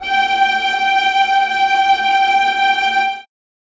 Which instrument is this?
acoustic string instrument